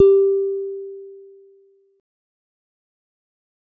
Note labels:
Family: guitar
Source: synthesizer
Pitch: G4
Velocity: 25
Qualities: dark, fast decay

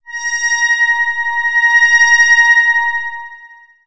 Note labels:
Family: synthesizer lead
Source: synthesizer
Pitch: A#5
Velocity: 100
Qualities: bright, long release, non-linear envelope

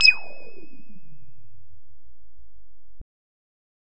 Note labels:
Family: bass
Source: synthesizer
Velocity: 75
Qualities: bright, distorted

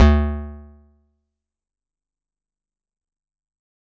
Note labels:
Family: guitar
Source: electronic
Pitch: D2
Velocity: 25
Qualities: fast decay, percussive

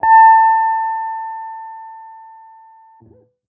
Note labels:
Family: guitar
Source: electronic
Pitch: A5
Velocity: 50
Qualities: non-linear envelope

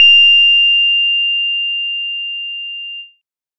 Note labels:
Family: bass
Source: synthesizer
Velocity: 127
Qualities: bright

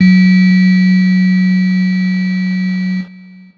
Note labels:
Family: keyboard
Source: electronic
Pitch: F#3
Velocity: 25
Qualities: bright, distorted, long release

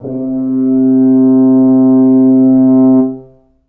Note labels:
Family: brass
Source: acoustic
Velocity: 50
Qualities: dark, reverb

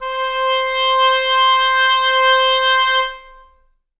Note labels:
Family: reed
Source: acoustic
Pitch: C5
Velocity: 75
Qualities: long release, reverb

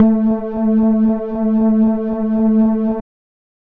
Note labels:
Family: bass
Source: synthesizer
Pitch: A3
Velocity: 100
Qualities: dark

